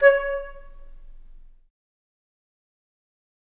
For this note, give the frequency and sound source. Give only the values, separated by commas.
554.4 Hz, acoustic